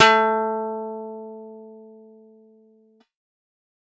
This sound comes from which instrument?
synthesizer guitar